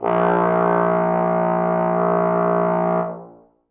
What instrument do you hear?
acoustic brass instrument